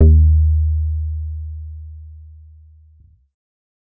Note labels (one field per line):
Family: bass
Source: synthesizer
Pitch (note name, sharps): D#2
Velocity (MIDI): 50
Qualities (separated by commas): dark